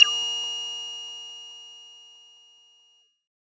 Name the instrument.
synthesizer bass